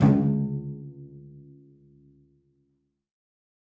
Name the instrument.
acoustic string instrument